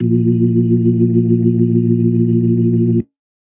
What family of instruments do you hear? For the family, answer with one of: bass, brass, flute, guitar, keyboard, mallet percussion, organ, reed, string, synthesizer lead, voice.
organ